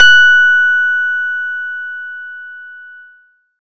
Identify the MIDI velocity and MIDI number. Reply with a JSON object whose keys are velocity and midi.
{"velocity": 50, "midi": 90}